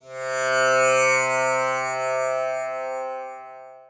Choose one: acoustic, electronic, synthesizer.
acoustic